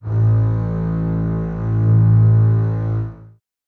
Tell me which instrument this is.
acoustic string instrument